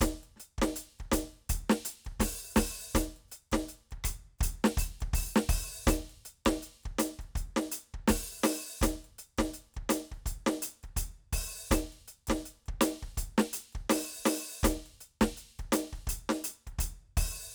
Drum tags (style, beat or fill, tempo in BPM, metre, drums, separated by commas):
New Orleans funk, beat, 82 BPM, 4/4, closed hi-hat, open hi-hat, hi-hat pedal, snare, cross-stick, kick